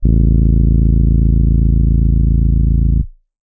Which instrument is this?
electronic keyboard